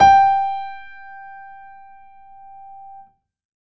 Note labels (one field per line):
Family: keyboard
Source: acoustic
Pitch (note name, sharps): G5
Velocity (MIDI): 100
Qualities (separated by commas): reverb